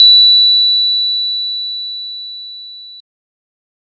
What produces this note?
electronic organ